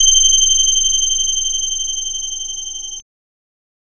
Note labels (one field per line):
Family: bass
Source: synthesizer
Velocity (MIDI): 75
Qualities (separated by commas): bright, distorted, multiphonic